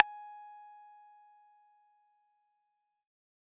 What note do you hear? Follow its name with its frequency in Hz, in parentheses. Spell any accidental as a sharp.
G#5 (830.6 Hz)